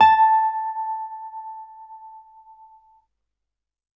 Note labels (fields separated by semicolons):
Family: keyboard; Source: electronic; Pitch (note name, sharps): A5; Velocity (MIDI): 127